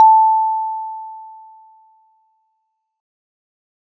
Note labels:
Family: mallet percussion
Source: acoustic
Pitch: A5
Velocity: 50

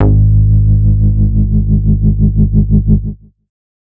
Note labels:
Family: bass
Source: synthesizer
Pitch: G#1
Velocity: 50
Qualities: distorted

